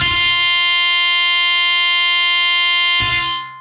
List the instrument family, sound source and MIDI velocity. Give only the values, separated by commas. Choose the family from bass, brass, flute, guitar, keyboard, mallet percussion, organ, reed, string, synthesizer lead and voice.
guitar, electronic, 75